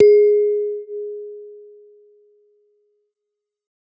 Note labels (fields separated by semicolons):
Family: mallet percussion; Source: acoustic; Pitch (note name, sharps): G#4; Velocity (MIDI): 100; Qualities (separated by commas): non-linear envelope